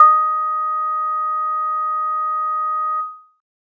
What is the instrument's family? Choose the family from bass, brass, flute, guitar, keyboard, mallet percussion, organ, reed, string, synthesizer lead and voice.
keyboard